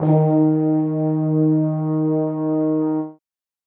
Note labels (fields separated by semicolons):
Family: brass; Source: acoustic; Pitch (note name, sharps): D#3; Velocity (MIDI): 50; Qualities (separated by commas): reverb